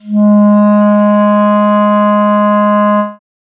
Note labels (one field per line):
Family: reed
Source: acoustic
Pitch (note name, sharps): G#3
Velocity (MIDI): 100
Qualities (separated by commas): dark